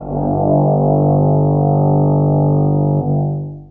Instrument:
acoustic brass instrument